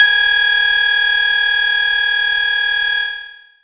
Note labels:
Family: bass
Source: synthesizer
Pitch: G#6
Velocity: 25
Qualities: bright, distorted, long release

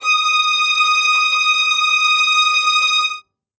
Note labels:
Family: string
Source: acoustic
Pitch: D#6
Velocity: 127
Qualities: non-linear envelope, reverb

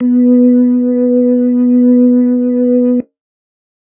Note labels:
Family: organ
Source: electronic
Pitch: B3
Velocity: 100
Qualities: dark

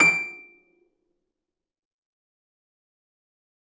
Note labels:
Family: string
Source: acoustic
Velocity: 50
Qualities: fast decay, percussive, reverb

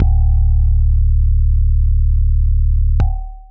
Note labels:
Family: keyboard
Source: electronic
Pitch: D1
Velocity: 75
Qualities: long release

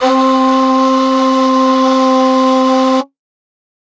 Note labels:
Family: flute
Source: acoustic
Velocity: 50

